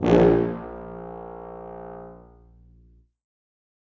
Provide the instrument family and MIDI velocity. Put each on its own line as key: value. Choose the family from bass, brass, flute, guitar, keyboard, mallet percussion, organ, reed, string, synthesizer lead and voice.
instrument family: brass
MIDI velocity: 127